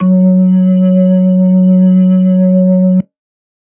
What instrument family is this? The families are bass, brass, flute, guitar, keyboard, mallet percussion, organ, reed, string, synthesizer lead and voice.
organ